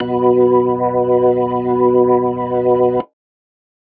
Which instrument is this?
electronic organ